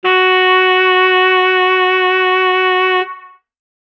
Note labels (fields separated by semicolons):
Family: reed; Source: acoustic; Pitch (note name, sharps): F#4; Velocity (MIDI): 127; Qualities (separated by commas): bright